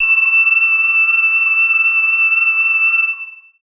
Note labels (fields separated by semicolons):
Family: voice; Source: synthesizer; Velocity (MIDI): 100; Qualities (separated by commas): bright, long release